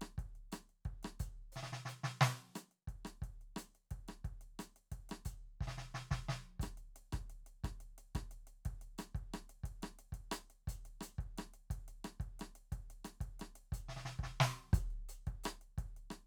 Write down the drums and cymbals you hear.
closed hi-hat, hi-hat pedal, snare, cross-stick and kick